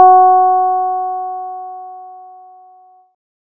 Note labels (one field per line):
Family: bass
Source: synthesizer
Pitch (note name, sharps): F#4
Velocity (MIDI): 50